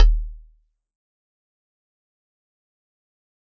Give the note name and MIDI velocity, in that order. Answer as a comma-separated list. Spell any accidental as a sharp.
D#1, 75